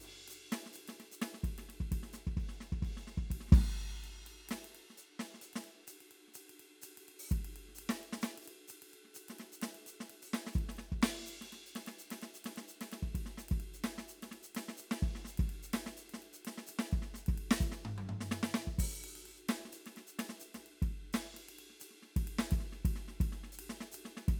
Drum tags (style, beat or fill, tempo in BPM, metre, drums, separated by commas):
linear jazz, beat, 128 BPM, 4/4, crash, ride, open hi-hat, hi-hat pedal, snare, high tom, floor tom, kick